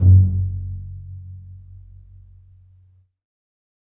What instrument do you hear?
acoustic string instrument